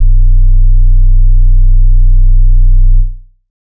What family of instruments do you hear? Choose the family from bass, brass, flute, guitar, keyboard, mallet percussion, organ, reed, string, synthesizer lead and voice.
bass